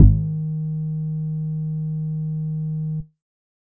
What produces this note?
synthesizer bass